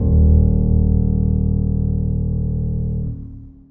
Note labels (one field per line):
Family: keyboard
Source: acoustic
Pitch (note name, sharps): D#1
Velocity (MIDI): 25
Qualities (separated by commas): long release, reverb